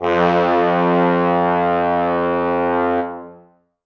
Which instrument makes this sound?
acoustic brass instrument